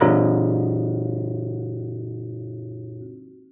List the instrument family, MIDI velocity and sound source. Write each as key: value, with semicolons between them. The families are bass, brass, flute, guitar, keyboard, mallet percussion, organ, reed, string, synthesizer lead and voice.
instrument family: keyboard; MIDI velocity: 127; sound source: acoustic